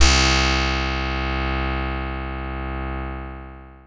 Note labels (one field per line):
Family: guitar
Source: synthesizer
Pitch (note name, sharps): C2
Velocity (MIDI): 25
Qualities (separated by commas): bright, long release